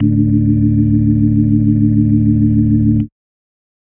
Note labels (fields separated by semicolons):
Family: organ; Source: electronic; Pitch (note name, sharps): D1; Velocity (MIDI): 50